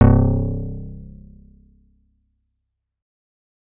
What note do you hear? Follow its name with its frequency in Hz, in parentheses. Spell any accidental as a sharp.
C1 (32.7 Hz)